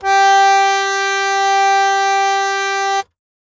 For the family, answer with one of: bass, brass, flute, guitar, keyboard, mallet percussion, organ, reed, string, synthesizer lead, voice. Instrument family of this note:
keyboard